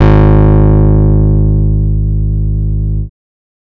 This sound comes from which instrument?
synthesizer bass